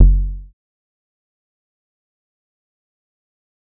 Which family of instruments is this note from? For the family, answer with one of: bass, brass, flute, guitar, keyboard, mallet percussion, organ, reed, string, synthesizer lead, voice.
bass